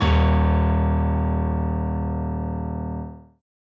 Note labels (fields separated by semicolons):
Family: keyboard; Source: acoustic; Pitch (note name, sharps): D#1; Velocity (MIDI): 127